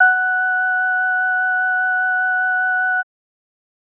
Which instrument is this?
electronic organ